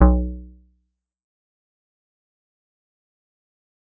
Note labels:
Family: bass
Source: synthesizer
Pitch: B1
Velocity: 100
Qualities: dark, fast decay, percussive

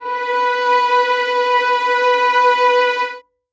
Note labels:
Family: string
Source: acoustic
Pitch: B4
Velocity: 75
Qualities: reverb

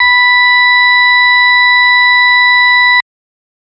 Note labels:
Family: organ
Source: electronic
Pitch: B5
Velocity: 25

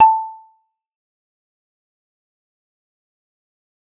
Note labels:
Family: bass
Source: synthesizer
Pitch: A5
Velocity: 75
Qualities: fast decay, percussive

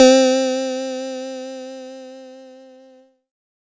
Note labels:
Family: keyboard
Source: electronic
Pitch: C4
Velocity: 75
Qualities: bright

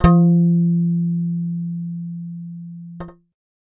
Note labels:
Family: bass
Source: synthesizer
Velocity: 25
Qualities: dark

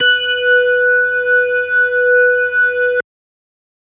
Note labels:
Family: organ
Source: electronic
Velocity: 75

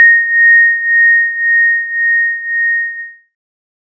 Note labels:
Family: synthesizer lead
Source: synthesizer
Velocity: 50

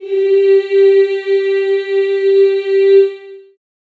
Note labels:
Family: voice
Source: acoustic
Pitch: G4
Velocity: 100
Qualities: long release, reverb

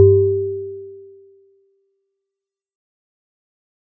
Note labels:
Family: mallet percussion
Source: acoustic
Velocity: 75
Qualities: fast decay

